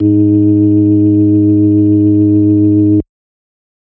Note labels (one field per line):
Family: organ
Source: electronic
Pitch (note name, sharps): G#2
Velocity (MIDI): 127